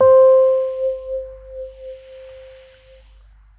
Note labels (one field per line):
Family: keyboard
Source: electronic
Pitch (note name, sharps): C5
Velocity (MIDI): 25